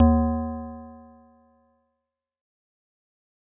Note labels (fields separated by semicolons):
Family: mallet percussion; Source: acoustic; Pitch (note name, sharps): D#2; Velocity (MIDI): 100; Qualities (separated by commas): fast decay